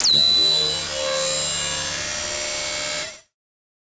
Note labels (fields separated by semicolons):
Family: synthesizer lead; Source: synthesizer; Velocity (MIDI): 25; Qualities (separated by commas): bright, distorted, multiphonic, non-linear envelope